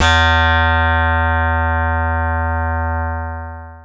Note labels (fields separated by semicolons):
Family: keyboard; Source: electronic; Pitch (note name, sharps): E2; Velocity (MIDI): 75; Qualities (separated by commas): bright, long release